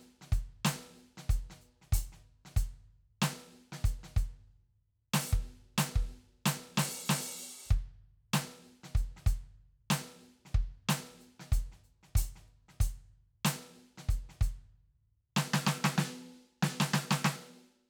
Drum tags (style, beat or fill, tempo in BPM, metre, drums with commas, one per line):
hip-hop
beat
94 BPM
4/4
closed hi-hat, open hi-hat, hi-hat pedal, snare, kick